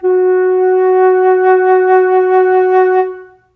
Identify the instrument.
acoustic flute